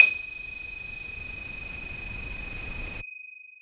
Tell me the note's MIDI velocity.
25